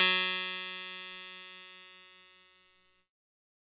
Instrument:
electronic keyboard